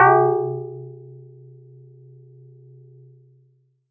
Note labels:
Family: mallet percussion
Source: acoustic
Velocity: 100

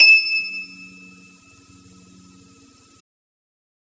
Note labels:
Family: keyboard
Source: electronic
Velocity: 127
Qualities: bright

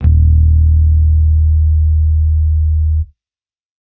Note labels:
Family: bass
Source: electronic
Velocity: 50

